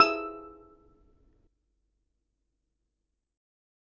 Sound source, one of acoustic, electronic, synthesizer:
acoustic